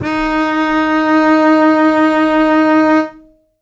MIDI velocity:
25